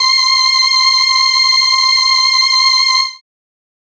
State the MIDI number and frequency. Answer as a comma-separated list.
84, 1047 Hz